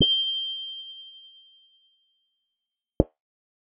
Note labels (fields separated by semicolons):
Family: guitar; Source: electronic; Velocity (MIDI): 25; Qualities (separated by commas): fast decay, reverb